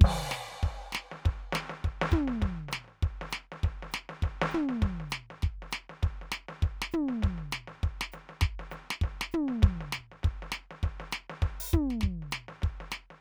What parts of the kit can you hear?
crash, open hi-hat, hi-hat pedal, snare, floor tom and kick